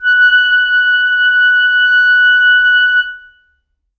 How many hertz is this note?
1480 Hz